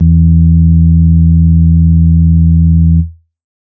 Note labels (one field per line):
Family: organ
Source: electronic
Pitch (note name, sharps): E2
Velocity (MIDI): 50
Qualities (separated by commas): dark